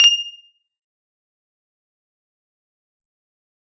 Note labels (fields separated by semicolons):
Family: guitar; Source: electronic; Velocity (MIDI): 50; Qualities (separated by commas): bright, fast decay, percussive